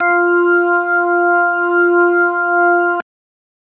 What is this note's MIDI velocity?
50